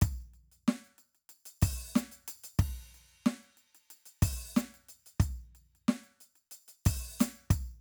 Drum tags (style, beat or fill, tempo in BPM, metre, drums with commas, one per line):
hip-hop
beat
92 BPM
4/4
crash, percussion, snare, kick